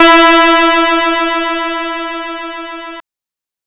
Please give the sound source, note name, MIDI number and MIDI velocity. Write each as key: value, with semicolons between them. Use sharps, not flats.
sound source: synthesizer; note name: E4; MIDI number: 64; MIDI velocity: 25